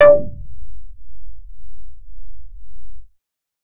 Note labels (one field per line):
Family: bass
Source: synthesizer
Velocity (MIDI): 75